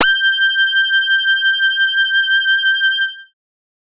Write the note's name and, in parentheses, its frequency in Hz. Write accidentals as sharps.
G6 (1568 Hz)